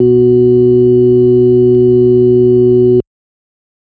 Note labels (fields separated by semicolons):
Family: organ; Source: electronic; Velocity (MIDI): 50; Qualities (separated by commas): dark